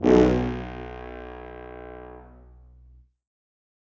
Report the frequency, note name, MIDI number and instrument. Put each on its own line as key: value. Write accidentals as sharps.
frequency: 61.74 Hz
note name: B1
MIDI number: 35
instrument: acoustic brass instrument